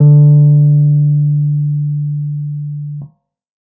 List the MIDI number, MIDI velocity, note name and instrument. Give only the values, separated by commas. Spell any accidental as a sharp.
50, 50, D3, electronic keyboard